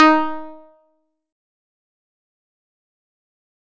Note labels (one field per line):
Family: guitar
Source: acoustic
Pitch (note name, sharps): D#4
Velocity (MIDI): 50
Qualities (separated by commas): distorted, fast decay, percussive